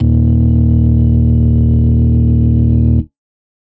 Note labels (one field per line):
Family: organ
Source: electronic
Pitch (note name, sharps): D#1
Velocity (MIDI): 127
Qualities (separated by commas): distorted